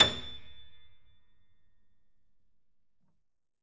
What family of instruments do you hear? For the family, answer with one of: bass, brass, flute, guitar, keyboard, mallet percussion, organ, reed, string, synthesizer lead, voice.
keyboard